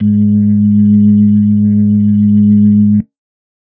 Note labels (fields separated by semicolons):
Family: organ; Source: electronic; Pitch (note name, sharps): G#2; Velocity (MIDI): 75; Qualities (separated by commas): dark